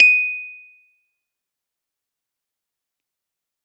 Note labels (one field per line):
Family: keyboard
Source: electronic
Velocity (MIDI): 127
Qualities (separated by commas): bright, fast decay, percussive